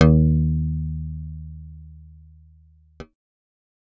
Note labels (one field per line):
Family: bass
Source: synthesizer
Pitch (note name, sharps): D#2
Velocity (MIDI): 127